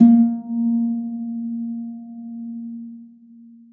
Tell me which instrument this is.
acoustic string instrument